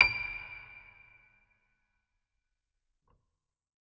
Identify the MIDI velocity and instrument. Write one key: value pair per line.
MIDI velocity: 127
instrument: electronic organ